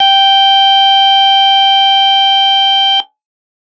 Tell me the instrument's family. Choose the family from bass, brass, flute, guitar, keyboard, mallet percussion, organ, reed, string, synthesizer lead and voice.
organ